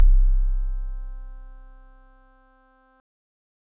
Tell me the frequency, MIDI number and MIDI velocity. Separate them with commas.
32.7 Hz, 24, 127